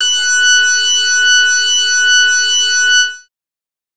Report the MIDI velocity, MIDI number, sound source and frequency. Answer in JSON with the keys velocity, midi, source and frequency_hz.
{"velocity": 127, "midi": 90, "source": "synthesizer", "frequency_hz": 1480}